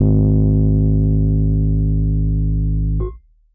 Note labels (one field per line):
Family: keyboard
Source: electronic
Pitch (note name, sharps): G#1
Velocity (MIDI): 75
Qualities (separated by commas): dark, distorted